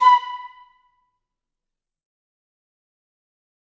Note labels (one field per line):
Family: reed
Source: acoustic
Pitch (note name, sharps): B5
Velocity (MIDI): 75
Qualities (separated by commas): fast decay, percussive, reverb